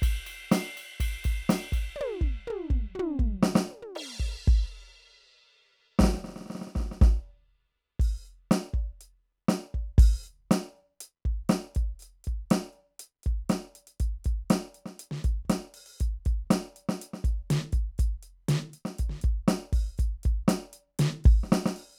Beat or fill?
beat